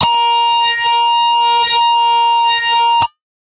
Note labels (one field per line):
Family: guitar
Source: electronic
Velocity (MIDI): 100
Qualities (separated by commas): bright, distorted